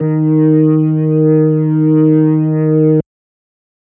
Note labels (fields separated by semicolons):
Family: organ; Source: electronic; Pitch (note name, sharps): D#3; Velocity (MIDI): 50; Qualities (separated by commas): distorted